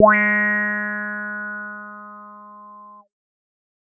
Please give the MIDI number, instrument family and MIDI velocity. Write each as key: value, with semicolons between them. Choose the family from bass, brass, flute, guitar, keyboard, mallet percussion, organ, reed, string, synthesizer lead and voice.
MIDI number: 56; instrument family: bass; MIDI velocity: 100